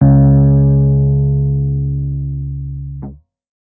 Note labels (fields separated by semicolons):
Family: keyboard; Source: electronic; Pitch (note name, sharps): C#2; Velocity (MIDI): 50; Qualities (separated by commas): dark, distorted